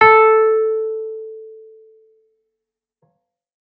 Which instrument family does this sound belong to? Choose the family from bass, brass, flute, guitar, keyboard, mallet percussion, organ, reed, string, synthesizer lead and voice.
keyboard